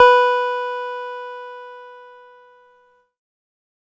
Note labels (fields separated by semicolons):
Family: keyboard; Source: electronic; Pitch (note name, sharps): B4; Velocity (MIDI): 75; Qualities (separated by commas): distorted